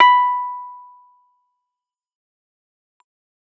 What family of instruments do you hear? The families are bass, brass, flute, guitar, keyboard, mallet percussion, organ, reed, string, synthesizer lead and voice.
keyboard